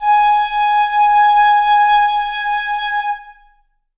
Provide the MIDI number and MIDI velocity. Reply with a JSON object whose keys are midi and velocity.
{"midi": 80, "velocity": 25}